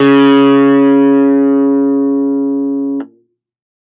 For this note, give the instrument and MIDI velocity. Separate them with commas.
electronic keyboard, 100